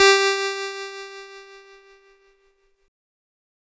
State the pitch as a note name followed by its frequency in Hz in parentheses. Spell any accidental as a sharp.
G4 (392 Hz)